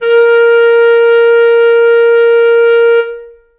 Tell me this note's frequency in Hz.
466.2 Hz